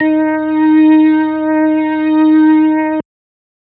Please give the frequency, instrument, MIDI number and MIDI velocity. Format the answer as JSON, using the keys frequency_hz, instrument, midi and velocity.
{"frequency_hz": 311.1, "instrument": "electronic organ", "midi": 63, "velocity": 100}